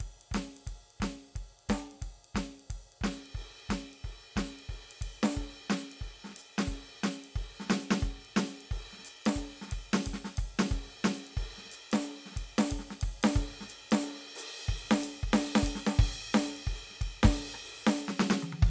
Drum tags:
rock
beat
90 BPM
4/4
crash, ride, ride bell, open hi-hat, hi-hat pedal, snare, cross-stick, high tom, kick

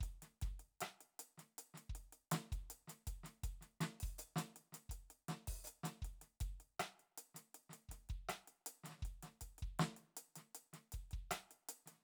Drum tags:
funk
beat
80 BPM
4/4
closed hi-hat, open hi-hat, hi-hat pedal, snare, cross-stick, kick

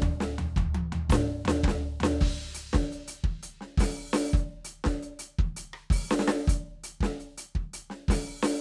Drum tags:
rock shuffle
beat
112 BPM
4/4
crash, closed hi-hat, open hi-hat, hi-hat pedal, snare, cross-stick, high tom, mid tom, floor tom, kick

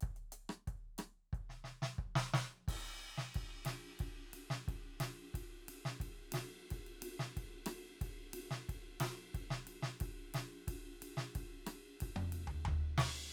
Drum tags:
reggaeton
beat
90 BPM
4/4
crash, ride, closed hi-hat, snare, cross-stick, mid tom, floor tom, kick

